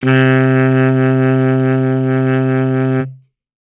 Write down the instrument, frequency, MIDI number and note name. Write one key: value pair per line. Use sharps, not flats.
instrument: acoustic reed instrument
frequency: 130.8 Hz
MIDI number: 48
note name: C3